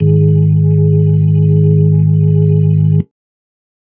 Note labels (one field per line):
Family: organ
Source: electronic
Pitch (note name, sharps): G#1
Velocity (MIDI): 75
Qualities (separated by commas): dark